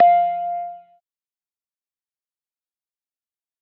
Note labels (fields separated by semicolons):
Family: organ; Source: electronic; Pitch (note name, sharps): F5; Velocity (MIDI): 50; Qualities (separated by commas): fast decay